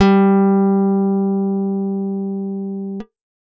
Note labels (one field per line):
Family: guitar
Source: acoustic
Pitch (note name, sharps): G3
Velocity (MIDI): 50